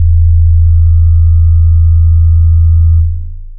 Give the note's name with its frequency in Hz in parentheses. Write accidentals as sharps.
A0 (27.5 Hz)